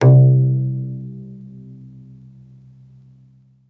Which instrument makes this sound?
acoustic guitar